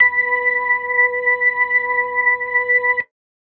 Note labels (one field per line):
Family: organ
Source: electronic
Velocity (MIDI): 25